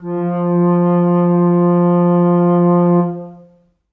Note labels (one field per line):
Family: flute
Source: acoustic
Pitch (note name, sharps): F3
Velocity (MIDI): 75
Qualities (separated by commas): long release, reverb